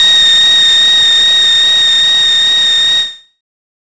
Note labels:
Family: bass; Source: synthesizer; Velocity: 100; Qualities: non-linear envelope

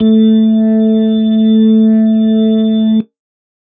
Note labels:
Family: organ; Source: electronic; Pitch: A3; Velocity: 50

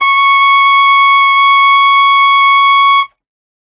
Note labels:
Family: reed; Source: acoustic; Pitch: C#6; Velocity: 50; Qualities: bright

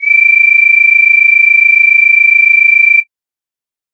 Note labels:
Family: flute; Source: synthesizer; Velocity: 100

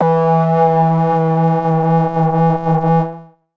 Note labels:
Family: synthesizer lead; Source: synthesizer; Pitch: E3; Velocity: 127; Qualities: distorted, multiphonic, non-linear envelope

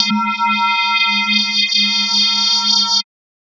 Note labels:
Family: mallet percussion; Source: electronic; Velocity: 127; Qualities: multiphonic, non-linear envelope

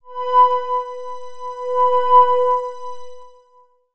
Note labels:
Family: synthesizer lead; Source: synthesizer; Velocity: 25; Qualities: long release, non-linear envelope

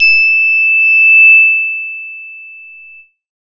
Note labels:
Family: bass; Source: synthesizer; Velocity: 127; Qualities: bright, distorted

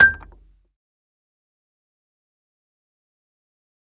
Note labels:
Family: mallet percussion; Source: acoustic; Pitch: G6; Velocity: 50; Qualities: fast decay, percussive, reverb

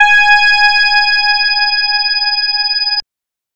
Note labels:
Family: bass; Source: synthesizer; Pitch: G#5; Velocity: 75; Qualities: bright, distorted, multiphonic

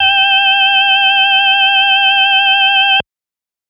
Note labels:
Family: organ; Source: electronic; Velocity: 75; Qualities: multiphonic

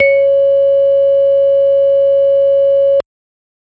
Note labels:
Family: organ; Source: electronic; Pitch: C#5; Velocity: 127

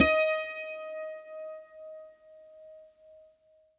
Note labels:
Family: guitar; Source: acoustic; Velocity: 75; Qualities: bright, reverb

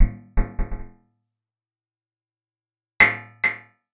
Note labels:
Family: guitar; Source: acoustic; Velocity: 25; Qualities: percussive, reverb

